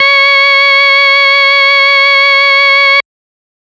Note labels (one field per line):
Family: organ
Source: electronic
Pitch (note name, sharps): C#5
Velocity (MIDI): 50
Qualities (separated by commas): bright, distorted